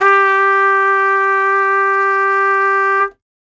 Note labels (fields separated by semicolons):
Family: brass; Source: acoustic; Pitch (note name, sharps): G4; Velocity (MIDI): 25; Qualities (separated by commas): bright